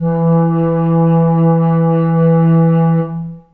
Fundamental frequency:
164.8 Hz